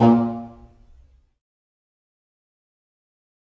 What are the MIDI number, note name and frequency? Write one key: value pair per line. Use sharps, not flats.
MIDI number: 46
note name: A#2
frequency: 116.5 Hz